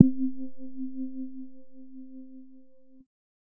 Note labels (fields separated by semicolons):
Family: bass; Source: synthesizer; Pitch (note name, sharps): C4; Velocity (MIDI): 25; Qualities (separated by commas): dark, distorted